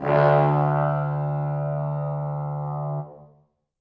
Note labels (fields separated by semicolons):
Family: brass; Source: acoustic; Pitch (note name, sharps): D2; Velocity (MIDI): 75; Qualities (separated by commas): bright, reverb